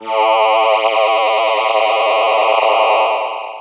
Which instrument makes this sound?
synthesizer voice